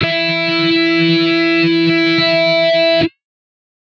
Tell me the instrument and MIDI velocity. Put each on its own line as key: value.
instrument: synthesizer guitar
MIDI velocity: 75